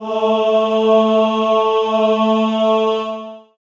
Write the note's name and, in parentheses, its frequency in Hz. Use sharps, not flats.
A3 (220 Hz)